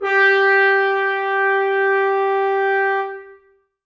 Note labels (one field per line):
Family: brass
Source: acoustic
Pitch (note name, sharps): G4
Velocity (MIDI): 50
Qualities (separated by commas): reverb